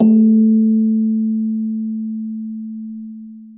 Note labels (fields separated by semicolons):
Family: mallet percussion; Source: acoustic; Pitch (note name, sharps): A3; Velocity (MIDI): 75; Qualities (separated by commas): dark, long release, reverb